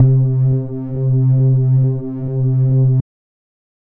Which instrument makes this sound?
synthesizer bass